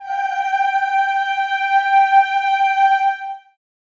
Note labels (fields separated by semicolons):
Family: voice; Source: acoustic; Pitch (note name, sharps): G5; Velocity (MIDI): 100; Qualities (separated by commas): reverb